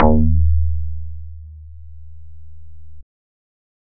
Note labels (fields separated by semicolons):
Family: bass; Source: synthesizer; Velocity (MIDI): 50